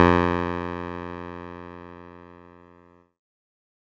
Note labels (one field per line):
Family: keyboard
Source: electronic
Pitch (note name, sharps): F2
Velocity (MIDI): 100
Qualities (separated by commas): distorted